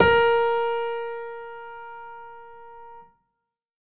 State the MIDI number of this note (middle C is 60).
70